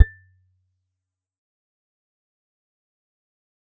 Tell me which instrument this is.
acoustic guitar